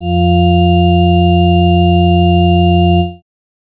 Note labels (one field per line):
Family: organ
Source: electronic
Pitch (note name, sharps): F2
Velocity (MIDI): 25